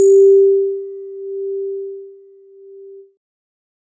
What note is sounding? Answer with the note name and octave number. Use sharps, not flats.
G4